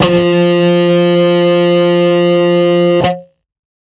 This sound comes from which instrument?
electronic guitar